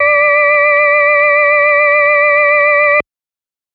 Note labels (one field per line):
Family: organ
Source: electronic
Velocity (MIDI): 25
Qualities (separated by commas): multiphonic